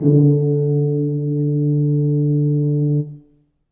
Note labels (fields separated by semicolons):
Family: brass; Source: acoustic; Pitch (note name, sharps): D3; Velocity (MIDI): 50; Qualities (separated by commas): dark, reverb